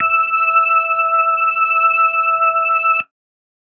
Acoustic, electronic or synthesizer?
electronic